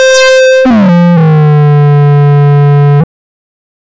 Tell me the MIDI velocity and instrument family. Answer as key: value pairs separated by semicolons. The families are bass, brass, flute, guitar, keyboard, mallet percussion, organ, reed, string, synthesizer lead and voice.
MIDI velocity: 127; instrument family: bass